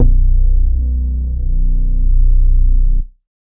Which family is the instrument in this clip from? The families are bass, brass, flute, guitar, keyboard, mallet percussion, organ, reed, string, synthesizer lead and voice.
bass